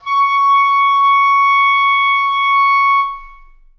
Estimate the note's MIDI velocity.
50